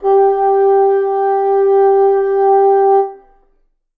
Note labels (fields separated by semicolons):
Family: reed; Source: acoustic; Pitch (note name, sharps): G4; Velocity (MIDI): 50; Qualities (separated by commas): reverb